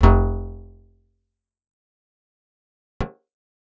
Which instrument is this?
acoustic guitar